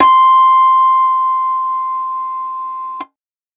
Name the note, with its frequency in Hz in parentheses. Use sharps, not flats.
C6 (1047 Hz)